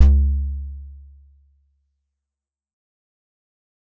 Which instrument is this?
acoustic keyboard